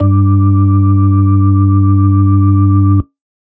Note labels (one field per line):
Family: organ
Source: electronic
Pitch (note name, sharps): G2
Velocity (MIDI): 100